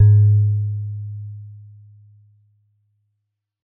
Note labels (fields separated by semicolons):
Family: mallet percussion; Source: acoustic; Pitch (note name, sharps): G#2; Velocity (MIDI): 50